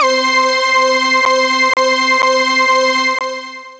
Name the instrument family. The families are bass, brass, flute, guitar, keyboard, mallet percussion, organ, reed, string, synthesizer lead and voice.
synthesizer lead